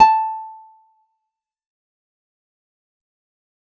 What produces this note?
acoustic guitar